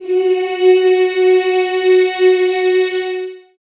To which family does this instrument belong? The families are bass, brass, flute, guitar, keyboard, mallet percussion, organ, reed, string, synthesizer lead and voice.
voice